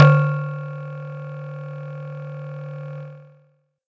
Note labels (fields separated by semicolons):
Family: mallet percussion; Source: acoustic; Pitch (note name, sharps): D3; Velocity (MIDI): 127; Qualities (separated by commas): distorted